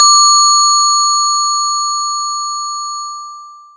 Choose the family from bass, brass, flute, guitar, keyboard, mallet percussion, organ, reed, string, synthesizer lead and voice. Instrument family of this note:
mallet percussion